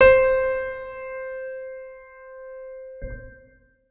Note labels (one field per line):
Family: organ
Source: electronic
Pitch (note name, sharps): C5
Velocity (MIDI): 75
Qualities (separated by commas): reverb